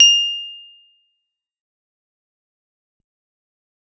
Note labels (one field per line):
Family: guitar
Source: electronic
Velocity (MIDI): 75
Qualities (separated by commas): bright, fast decay, percussive